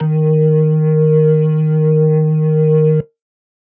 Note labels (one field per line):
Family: organ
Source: electronic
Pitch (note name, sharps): D#3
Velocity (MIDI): 75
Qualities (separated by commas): distorted